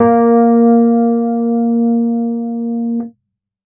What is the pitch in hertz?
233.1 Hz